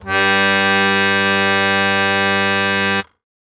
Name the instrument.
acoustic keyboard